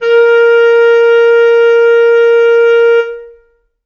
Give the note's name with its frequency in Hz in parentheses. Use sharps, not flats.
A#4 (466.2 Hz)